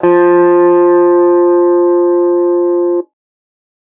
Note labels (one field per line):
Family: guitar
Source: electronic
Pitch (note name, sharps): F3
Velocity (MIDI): 75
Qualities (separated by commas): distorted